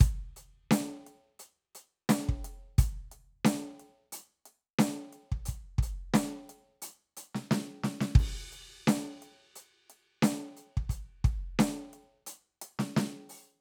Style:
rock